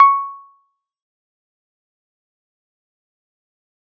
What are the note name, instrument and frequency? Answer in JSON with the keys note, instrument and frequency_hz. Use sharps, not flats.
{"note": "C#6", "instrument": "electronic keyboard", "frequency_hz": 1109}